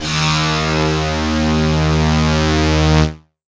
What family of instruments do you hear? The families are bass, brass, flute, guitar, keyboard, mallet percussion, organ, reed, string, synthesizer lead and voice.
guitar